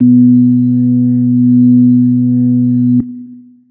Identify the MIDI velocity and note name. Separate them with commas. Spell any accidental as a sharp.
100, B2